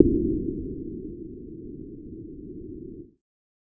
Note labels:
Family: bass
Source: synthesizer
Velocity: 25

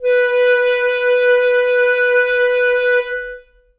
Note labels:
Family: reed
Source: acoustic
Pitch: B4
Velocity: 75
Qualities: reverb

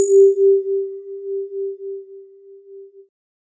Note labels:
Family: keyboard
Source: electronic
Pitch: G4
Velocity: 100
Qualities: multiphonic

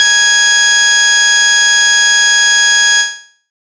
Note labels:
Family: bass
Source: synthesizer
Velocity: 25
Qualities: bright, distorted

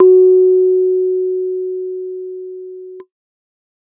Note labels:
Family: keyboard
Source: electronic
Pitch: F#4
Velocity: 25

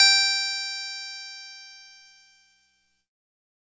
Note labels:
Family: keyboard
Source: electronic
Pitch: G5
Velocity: 75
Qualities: bright, distorted

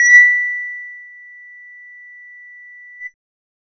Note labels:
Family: bass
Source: synthesizer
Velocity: 75

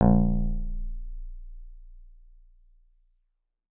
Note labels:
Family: guitar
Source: electronic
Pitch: A#0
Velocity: 75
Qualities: dark, reverb

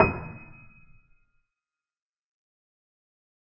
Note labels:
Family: keyboard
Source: acoustic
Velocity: 25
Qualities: fast decay, percussive

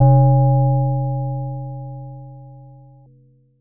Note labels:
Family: mallet percussion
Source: synthesizer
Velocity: 75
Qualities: multiphonic

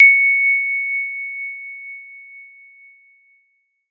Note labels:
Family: mallet percussion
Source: acoustic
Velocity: 127

